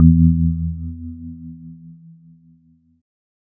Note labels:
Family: keyboard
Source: electronic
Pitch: E2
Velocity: 100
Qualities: dark

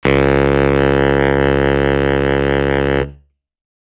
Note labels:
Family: reed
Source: acoustic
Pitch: C#2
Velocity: 100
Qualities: bright

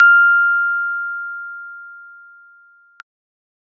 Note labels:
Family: keyboard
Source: electronic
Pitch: F6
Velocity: 25

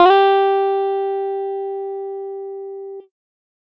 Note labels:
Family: guitar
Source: electronic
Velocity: 127

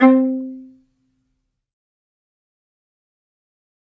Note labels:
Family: string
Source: acoustic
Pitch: C4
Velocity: 100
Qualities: fast decay, percussive, reverb

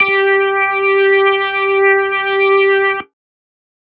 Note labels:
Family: organ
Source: electronic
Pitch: G4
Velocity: 127

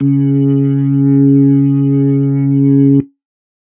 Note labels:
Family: organ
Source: electronic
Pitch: C#3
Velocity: 100

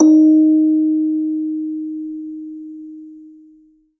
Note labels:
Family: mallet percussion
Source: acoustic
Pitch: D#4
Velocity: 100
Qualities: long release, reverb

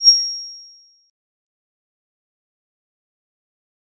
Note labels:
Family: mallet percussion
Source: electronic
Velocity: 25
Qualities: bright, fast decay, percussive

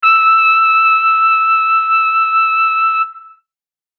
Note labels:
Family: brass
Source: acoustic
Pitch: E6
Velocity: 50

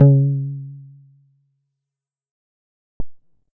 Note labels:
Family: bass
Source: synthesizer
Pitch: C#3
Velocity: 25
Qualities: dark, fast decay

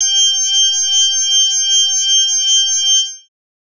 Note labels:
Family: bass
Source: synthesizer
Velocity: 25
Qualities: bright, distorted

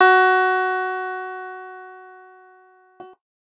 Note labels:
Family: guitar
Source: electronic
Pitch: F#4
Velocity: 75

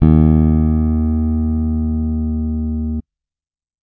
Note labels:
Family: bass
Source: electronic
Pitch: D#2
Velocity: 75

